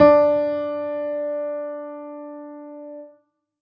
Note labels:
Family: keyboard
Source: acoustic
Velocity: 100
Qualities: reverb

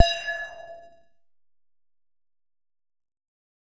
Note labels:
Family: bass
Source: synthesizer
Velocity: 25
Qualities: bright, distorted

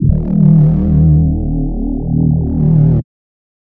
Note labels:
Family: voice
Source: synthesizer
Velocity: 127

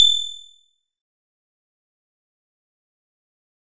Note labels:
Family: bass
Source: synthesizer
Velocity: 127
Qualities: bright, distorted, fast decay, percussive

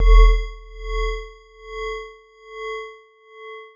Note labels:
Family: mallet percussion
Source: electronic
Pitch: E1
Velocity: 127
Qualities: long release

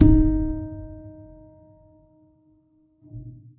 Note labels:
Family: keyboard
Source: acoustic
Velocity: 25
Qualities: dark, reverb

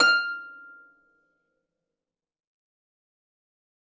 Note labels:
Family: string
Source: acoustic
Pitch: F6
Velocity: 50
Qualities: fast decay, percussive, reverb

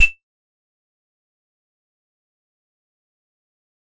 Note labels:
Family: keyboard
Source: acoustic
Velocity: 25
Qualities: fast decay, percussive

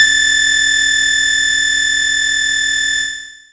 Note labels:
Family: bass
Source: synthesizer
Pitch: A6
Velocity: 25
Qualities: bright, distorted, long release

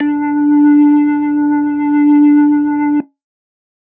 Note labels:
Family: organ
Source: electronic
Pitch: D4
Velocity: 100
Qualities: distorted

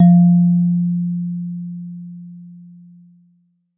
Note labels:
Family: mallet percussion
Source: acoustic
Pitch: F3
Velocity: 75

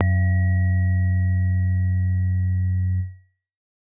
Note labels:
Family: keyboard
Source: acoustic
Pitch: F#2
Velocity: 75

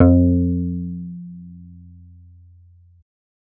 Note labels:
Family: bass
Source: synthesizer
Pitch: F2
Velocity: 75

